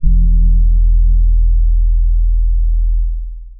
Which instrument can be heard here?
electronic keyboard